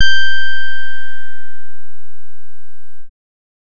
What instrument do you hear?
synthesizer bass